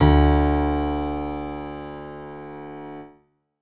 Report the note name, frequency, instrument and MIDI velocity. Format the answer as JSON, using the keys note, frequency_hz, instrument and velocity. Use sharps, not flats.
{"note": "D2", "frequency_hz": 73.42, "instrument": "acoustic keyboard", "velocity": 127}